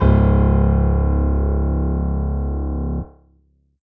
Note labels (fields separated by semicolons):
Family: keyboard; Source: electronic; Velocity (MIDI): 75